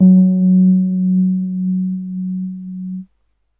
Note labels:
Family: keyboard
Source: electronic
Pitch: F#3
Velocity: 50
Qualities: dark

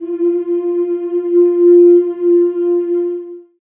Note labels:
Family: voice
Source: acoustic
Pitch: F4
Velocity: 50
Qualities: long release, reverb

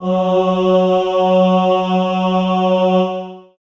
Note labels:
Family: voice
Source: acoustic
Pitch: F#3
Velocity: 50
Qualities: long release, reverb

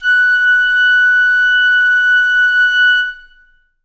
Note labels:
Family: flute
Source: acoustic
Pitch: F#6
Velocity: 25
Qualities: reverb

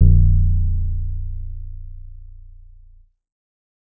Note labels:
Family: bass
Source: synthesizer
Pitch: A#0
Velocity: 25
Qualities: dark

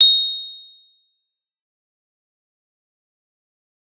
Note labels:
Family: guitar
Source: electronic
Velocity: 75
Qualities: bright, fast decay, percussive

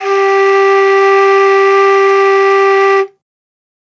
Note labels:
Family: flute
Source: acoustic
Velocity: 25

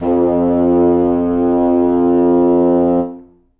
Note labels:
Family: reed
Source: acoustic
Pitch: F2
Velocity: 25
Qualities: reverb

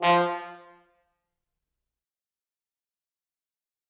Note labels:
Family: brass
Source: acoustic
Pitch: F3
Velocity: 127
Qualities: bright, fast decay, percussive, reverb

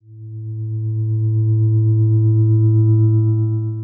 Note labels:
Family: guitar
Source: electronic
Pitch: A2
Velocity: 127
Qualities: dark, long release

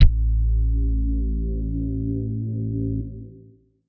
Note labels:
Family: guitar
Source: electronic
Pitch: A1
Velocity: 50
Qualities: distorted

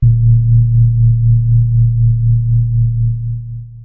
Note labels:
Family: keyboard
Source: electronic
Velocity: 50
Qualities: dark, long release, reverb

